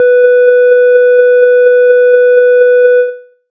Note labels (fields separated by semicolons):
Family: bass; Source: synthesizer; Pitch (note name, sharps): B4; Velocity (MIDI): 100